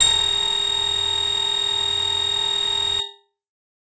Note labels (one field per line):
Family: keyboard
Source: electronic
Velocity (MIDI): 75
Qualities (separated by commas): bright, distorted